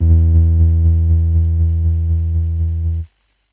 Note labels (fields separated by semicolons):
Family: keyboard; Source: electronic; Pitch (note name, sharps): E2; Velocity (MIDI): 25; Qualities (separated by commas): dark, distorted, tempo-synced